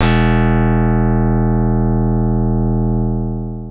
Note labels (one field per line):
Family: keyboard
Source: electronic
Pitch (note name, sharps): E1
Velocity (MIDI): 25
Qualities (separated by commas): bright, long release